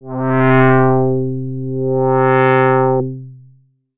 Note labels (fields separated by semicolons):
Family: bass; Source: synthesizer; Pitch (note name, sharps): C3; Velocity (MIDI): 75; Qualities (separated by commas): distorted, long release, tempo-synced